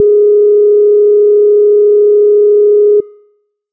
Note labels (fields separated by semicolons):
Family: bass; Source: synthesizer; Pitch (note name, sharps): G#4; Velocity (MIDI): 127; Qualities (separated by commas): dark